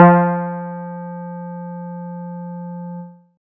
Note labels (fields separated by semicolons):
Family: guitar; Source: synthesizer; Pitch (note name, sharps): F3; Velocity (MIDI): 127; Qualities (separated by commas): dark